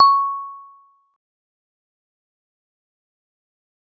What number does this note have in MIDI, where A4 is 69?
85